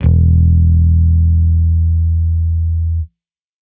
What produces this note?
electronic bass